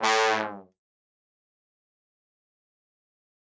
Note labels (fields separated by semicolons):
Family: brass; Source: acoustic; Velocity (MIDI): 25; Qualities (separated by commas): bright, fast decay, reverb